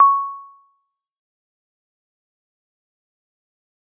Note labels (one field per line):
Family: mallet percussion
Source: acoustic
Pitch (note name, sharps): C#6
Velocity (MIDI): 100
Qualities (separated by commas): fast decay, percussive